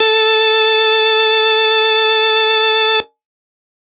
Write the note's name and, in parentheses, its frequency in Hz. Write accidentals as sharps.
A4 (440 Hz)